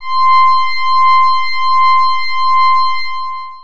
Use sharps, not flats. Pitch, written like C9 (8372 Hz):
C6 (1047 Hz)